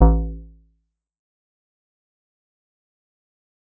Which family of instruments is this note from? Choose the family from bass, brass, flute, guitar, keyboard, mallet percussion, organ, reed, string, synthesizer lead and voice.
bass